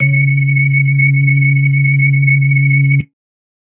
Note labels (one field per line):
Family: organ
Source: electronic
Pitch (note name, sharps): C#3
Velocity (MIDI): 75